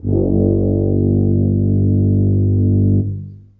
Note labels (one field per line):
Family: brass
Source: acoustic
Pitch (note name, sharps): G1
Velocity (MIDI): 25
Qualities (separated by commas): dark, long release, reverb